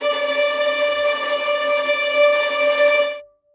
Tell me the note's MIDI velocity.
100